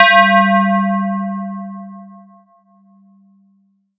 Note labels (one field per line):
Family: mallet percussion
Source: electronic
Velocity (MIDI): 127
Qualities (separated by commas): multiphonic